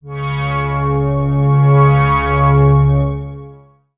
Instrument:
synthesizer lead